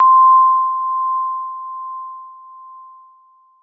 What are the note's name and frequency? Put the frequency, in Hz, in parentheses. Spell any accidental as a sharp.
C6 (1047 Hz)